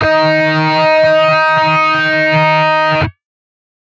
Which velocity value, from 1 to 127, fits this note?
100